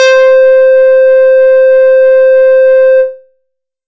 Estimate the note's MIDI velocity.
127